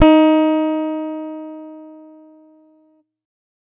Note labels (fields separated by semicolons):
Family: guitar; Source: electronic; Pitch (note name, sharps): D#4; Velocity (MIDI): 50